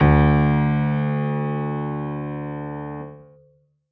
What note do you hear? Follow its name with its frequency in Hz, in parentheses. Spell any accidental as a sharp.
D2 (73.42 Hz)